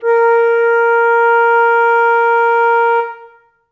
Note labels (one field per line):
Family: flute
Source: acoustic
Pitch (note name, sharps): A#4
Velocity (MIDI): 127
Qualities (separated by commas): reverb